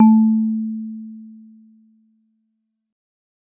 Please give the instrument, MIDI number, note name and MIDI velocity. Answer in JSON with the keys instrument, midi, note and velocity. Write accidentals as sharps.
{"instrument": "acoustic mallet percussion instrument", "midi": 57, "note": "A3", "velocity": 50}